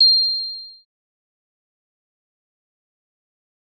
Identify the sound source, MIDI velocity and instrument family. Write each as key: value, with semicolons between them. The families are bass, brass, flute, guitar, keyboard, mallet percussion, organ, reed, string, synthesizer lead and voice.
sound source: synthesizer; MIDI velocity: 75; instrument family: synthesizer lead